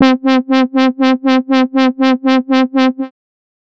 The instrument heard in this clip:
synthesizer bass